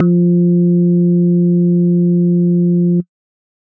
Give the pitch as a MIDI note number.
53